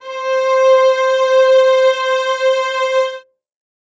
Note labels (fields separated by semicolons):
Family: string; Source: acoustic; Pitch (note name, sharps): C5; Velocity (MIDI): 127; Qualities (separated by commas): reverb